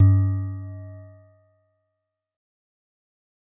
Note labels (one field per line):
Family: mallet percussion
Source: acoustic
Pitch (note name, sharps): G2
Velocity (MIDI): 75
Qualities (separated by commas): dark, fast decay